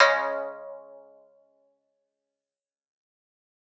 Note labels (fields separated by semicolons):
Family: guitar; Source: acoustic; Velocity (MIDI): 75; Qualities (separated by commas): fast decay